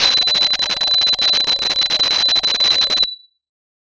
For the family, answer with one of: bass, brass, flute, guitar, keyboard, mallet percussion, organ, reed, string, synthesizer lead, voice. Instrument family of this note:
guitar